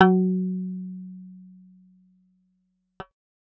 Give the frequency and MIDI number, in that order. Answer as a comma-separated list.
185 Hz, 54